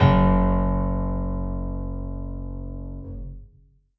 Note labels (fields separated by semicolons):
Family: keyboard; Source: acoustic; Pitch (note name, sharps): F#1; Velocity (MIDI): 127; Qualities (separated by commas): reverb